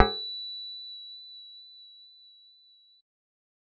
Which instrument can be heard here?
synthesizer bass